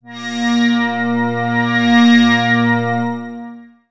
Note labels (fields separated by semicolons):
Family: synthesizer lead; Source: synthesizer; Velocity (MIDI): 100; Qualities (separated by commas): bright, long release, non-linear envelope